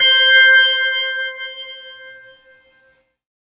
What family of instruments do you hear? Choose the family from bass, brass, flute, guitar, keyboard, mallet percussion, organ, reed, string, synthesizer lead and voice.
keyboard